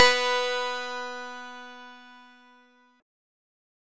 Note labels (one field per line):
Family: synthesizer lead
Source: synthesizer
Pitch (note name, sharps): B3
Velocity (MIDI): 25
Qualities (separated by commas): bright, distorted